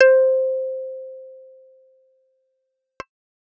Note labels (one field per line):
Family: bass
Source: synthesizer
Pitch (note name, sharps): C5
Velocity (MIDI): 100